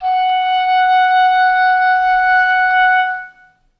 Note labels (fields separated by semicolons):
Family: reed; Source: acoustic; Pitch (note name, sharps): F#5; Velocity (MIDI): 25; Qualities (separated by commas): reverb